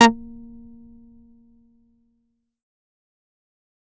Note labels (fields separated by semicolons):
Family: bass; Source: synthesizer; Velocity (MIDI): 100; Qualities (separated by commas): distorted, fast decay, percussive